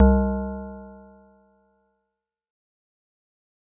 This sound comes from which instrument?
acoustic mallet percussion instrument